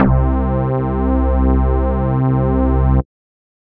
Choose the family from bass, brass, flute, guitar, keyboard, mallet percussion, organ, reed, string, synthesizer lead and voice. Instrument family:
bass